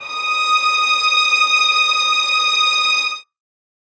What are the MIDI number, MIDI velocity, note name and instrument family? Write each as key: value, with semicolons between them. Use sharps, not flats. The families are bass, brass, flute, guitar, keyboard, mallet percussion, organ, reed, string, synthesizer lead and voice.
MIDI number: 87; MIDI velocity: 50; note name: D#6; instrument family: string